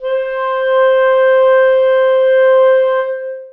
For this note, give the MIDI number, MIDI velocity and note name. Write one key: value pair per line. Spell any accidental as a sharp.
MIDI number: 72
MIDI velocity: 50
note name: C5